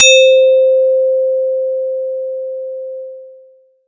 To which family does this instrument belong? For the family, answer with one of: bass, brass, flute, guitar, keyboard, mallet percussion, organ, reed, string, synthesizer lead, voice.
mallet percussion